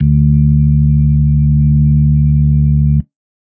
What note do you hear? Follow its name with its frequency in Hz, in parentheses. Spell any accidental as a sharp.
D2 (73.42 Hz)